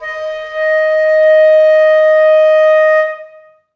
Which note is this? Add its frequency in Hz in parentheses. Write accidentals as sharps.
D#5 (622.3 Hz)